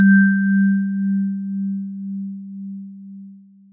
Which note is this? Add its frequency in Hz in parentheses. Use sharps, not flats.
G3 (196 Hz)